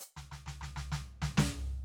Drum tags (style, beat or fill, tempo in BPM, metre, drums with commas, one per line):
Purdie shuffle
fill
130 BPM
4/4
hi-hat pedal, snare, floor tom